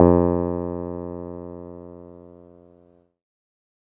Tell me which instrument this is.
electronic keyboard